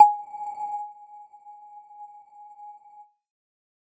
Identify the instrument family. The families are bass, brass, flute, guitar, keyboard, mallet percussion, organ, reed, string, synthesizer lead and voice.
mallet percussion